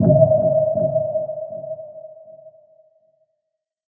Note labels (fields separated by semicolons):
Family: synthesizer lead; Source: synthesizer; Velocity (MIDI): 25; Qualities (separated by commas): non-linear envelope, reverb